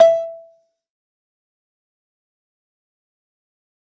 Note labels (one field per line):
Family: mallet percussion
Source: acoustic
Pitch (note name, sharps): E5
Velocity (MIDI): 25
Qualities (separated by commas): distorted, fast decay, percussive, reverb